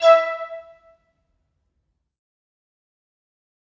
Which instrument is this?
acoustic reed instrument